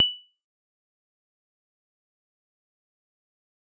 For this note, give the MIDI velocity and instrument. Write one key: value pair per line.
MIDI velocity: 50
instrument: acoustic mallet percussion instrument